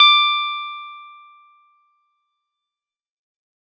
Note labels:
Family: keyboard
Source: electronic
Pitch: D6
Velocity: 127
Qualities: fast decay

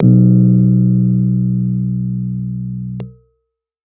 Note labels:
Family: keyboard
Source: electronic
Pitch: B1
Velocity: 50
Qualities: dark

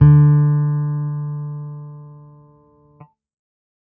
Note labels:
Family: bass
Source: electronic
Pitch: D3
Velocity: 25

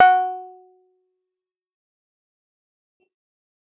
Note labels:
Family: keyboard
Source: electronic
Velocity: 75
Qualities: fast decay, percussive

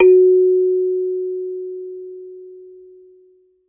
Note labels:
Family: mallet percussion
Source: acoustic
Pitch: F#4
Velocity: 25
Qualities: reverb

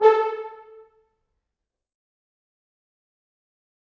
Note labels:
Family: brass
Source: acoustic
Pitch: A4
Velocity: 100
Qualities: fast decay, percussive, reverb

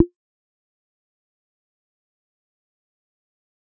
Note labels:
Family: bass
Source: synthesizer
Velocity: 50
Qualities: fast decay, percussive

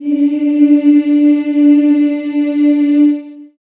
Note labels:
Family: voice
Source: acoustic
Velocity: 25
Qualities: long release, reverb

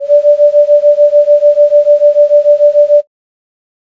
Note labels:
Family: flute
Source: synthesizer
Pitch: D5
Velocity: 127

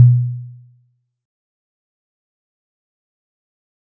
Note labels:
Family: mallet percussion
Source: acoustic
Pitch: B2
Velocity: 25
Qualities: fast decay, percussive

